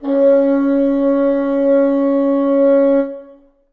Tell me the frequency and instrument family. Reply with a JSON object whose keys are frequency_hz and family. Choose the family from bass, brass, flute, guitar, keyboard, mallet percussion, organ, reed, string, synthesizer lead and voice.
{"frequency_hz": 277.2, "family": "reed"}